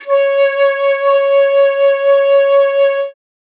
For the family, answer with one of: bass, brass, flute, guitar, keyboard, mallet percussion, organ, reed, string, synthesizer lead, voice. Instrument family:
flute